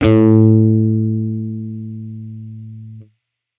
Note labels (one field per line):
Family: bass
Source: electronic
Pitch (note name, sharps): A2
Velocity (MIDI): 75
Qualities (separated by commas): distorted